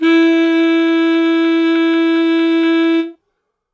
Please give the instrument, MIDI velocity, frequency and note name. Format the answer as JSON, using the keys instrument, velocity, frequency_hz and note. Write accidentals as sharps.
{"instrument": "acoustic reed instrument", "velocity": 50, "frequency_hz": 329.6, "note": "E4"}